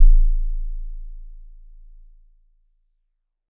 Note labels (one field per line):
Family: mallet percussion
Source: acoustic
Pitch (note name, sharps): A0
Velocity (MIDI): 25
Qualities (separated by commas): dark